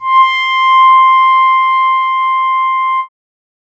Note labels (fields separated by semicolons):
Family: keyboard; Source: synthesizer; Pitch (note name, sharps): C6; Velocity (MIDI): 100; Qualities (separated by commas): bright